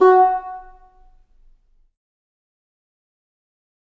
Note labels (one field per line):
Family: reed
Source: acoustic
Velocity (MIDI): 75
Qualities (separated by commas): fast decay, percussive, reverb